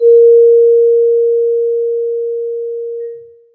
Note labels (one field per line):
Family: mallet percussion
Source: acoustic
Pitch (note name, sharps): A#4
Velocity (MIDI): 25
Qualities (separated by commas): reverb